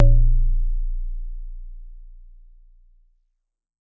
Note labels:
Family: mallet percussion; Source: acoustic; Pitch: A#0; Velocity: 127; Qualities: dark

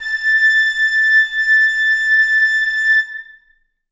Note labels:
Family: reed; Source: acoustic; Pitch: A6; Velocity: 50; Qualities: reverb

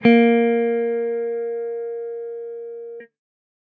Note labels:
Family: guitar; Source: electronic; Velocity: 50; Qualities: distorted

